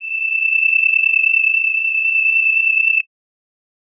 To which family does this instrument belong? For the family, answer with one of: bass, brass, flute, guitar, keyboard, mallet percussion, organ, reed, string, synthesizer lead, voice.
reed